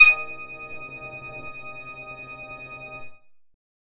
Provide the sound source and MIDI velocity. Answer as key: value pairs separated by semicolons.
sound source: synthesizer; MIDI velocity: 75